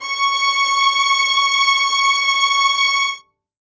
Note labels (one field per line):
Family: string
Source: acoustic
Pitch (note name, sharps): C#6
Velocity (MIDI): 100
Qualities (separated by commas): reverb